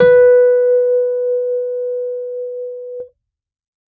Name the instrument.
electronic keyboard